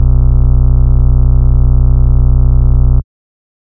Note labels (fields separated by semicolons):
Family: bass; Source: synthesizer; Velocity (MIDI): 127; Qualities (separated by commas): dark, distorted